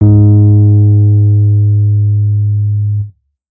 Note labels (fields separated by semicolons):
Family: keyboard; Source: electronic; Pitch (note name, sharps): G#2; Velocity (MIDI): 75; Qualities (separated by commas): dark, distorted